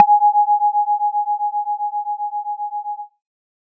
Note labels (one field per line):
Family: synthesizer lead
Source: synthesizer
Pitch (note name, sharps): G#5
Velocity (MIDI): 75